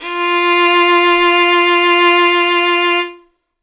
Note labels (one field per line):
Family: string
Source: acoustic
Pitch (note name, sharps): F4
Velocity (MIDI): 25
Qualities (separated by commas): bright, reverb